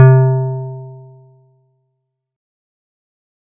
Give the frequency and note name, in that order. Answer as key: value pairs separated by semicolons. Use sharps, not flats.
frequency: 130.8 Hz; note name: C3